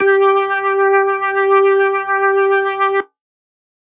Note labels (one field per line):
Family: organ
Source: electronic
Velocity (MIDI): 127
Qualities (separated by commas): distorted